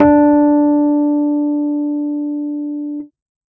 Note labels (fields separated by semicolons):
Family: keyboard; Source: electronic; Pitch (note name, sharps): D4; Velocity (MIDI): 100